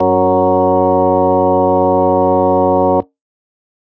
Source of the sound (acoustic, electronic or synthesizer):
electronic